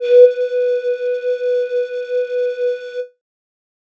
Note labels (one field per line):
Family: flute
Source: synthesizer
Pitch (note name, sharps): B4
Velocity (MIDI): 25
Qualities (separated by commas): distorted